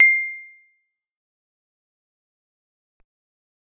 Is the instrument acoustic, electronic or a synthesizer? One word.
acoustic